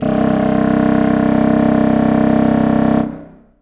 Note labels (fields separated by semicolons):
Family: reed; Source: acoustic; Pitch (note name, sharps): C1; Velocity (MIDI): 127; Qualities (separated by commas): reverb